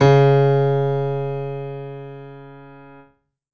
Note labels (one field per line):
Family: keyboard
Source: acoustic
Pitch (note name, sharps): C#3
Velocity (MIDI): 127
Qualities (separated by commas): reverb